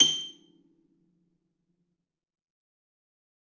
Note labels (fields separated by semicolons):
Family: string; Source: acoustic; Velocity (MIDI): 75; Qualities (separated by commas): fast decay, percussive, reverb